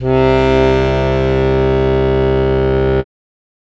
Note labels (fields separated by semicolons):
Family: keyboard; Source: acoustic; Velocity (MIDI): 25